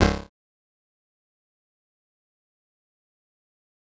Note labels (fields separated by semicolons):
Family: bass; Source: synthesizer; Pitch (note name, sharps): C#1; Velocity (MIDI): 75; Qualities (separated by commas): bright, distorted, fast decay, percussive